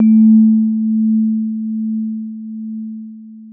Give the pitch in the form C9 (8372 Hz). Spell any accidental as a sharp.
A3 (220 Hz)